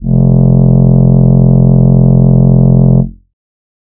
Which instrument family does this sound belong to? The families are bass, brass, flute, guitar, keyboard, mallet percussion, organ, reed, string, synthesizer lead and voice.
voice